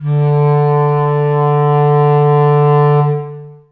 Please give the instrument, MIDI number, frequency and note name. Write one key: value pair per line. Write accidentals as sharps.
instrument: acoustic reed instrument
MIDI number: 50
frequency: 146.8 Hz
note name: D3